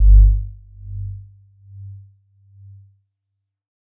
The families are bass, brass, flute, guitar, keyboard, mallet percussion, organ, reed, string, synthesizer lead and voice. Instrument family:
mallet percussion